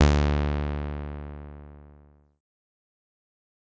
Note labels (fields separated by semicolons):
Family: bass; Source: synthesizer; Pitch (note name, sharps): D2; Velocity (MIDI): 127; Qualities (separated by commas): bright, distorted, fast decay